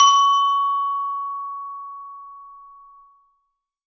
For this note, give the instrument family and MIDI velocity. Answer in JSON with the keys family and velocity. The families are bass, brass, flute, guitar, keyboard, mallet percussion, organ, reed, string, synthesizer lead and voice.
{"family": "mallet percussion", "velocity": 50}